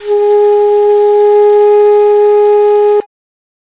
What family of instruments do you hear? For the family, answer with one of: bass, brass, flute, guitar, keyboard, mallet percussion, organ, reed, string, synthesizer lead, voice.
flute